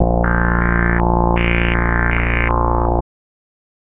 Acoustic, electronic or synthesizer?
synthesizer